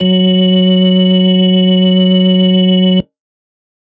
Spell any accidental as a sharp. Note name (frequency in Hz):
F#3 (185 Hz)